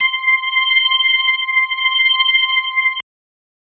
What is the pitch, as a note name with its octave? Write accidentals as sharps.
C6